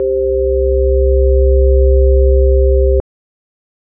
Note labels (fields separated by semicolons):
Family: organ; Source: electronic; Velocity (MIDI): 100